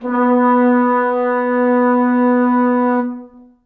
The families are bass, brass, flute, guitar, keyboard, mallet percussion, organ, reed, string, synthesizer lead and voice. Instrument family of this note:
brass